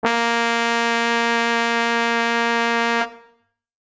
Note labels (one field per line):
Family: brass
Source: acoustic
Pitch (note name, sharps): A#3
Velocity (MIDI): 127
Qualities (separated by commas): bright